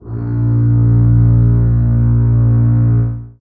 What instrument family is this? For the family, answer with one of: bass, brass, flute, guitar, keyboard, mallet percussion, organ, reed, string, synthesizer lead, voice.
string